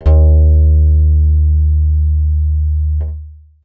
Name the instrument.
synthesizer bass